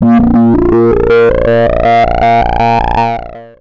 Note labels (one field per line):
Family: bass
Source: synthesizer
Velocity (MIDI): 127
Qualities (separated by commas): distorted, long release, multiphonic, tempo-synced